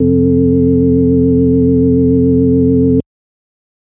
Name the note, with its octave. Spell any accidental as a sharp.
F2